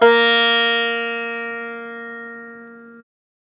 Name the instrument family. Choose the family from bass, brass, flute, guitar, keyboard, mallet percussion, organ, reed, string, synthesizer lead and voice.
guitar